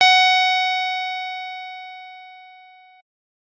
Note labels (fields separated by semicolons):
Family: keyboard; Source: electronic; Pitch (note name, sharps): F#5; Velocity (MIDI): 127; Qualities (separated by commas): bright